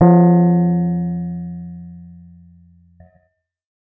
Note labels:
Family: keyboard; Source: electronic; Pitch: F3; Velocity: 25; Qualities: distorted

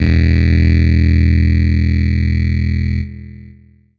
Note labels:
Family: keyboard; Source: electronic; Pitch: E1; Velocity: 127; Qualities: bright, distorted, long release

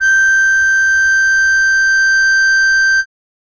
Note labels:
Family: reed; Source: acoustic; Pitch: G6; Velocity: 127

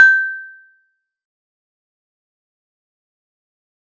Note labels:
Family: mallet percussion; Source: acoustic; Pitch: G6; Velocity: 100; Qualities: fast decay, percussive

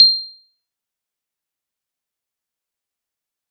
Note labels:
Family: keyboard; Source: electronic; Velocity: 100; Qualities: fast decay, percussive

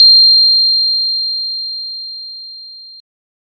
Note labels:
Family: organ; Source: electronic; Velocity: 75; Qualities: bright

